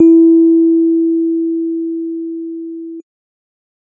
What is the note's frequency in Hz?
329.6 Hz